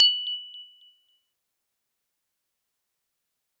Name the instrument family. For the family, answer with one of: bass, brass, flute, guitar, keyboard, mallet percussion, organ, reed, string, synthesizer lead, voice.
mallet percussion